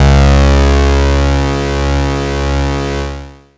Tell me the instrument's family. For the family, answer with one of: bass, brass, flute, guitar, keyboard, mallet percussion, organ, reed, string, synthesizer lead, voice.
bass